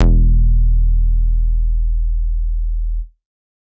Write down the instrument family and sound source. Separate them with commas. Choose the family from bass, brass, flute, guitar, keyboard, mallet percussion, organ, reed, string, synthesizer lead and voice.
bass, synthesizer